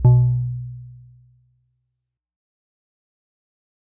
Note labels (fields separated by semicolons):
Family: mallet percussion; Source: acoustic; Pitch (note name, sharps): B2; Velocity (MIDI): 25; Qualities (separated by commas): dark, fast decay, multiphonic